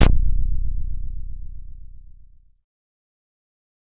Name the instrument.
synthesizer bass